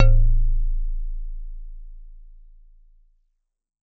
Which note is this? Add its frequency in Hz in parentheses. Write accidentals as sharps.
A0 (27.5 Hz)